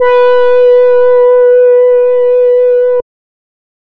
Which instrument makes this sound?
synthesizer reed instrument